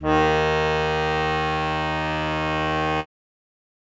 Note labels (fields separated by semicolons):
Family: reed; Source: acoustic; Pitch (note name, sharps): D#2; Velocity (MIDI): 25